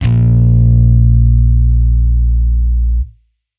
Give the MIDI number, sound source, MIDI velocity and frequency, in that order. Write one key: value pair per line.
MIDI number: 34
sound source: electronic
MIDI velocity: 127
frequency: 58.27 Hz